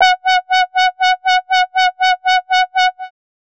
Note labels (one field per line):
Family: bass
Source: synthesizer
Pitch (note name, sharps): F#5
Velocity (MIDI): 75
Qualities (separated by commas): bright, distorted, tempo-synced